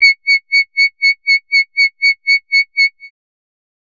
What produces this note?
synthesizer bass